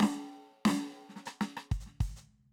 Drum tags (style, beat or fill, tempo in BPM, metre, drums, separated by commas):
funk, fill, 95 BPM, 4/4, closed hi-hat, open hi-hat, hi-hat pedal, snare, cross-stick, kick